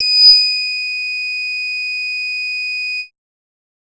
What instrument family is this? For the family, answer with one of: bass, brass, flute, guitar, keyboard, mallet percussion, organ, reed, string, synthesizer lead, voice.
bass